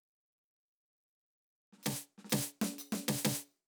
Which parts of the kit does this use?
hi-hat pedal and snare